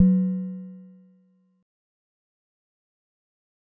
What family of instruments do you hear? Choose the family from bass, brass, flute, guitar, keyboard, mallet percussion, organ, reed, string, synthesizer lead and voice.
mallet percussion